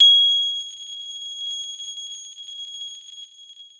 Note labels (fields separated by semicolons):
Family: guitar; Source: electronic; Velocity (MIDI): 75; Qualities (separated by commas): bright, long release